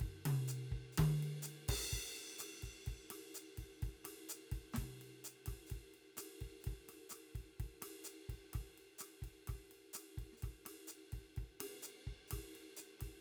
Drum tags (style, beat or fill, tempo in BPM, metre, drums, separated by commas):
bossa nova, beat, 127 BPM, 4/4, crash, ride, hi-hat pedal, snare, cross-stick, high tom, mid tom, kick